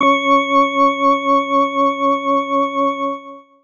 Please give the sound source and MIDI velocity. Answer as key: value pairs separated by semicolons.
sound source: electronic; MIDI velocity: 100